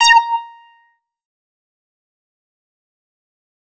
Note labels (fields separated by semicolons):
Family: bass; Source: synthesizer; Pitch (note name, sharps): A#5; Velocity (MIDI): 127; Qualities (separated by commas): distorted, fast decay, percussive